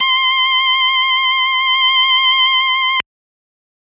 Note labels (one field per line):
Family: organ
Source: electronic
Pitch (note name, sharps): C6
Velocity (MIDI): 75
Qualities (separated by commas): distorted